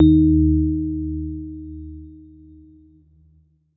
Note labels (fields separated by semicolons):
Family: keyboard; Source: electronic; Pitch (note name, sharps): D#2; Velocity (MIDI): 100; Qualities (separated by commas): dark